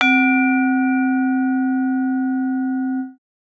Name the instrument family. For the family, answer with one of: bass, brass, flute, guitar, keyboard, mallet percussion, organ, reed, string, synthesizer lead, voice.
mallet percussion